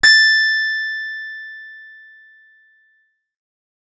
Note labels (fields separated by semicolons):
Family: guitar; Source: acoustic; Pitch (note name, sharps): A6; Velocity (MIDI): 50; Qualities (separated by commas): bright, distorted